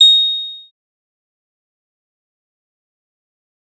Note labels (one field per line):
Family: bass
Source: synthesizer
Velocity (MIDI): 100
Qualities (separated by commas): fast decay, percussive